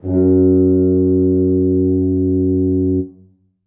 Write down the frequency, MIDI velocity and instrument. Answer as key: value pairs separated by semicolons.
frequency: 92.5 Hz; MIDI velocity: 75; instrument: acoustic brass instrument